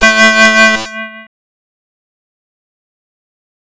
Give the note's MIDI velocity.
75